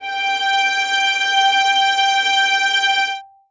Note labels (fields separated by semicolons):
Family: string; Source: acoustic; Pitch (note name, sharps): G5; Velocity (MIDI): 50; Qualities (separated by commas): reverb